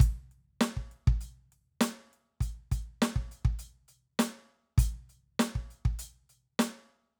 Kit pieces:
crash, closed hi-hat, snare and kick